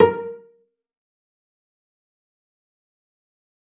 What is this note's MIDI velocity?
127